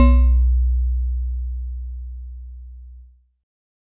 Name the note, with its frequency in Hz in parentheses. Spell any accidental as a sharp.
B1 (61.74 Hz)